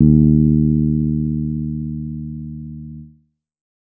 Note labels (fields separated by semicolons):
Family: bass; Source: synthesizer; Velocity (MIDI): 75; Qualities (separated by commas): dark